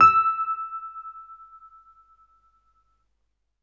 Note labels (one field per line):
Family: keyboard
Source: electronic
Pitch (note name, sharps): E6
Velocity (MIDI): 100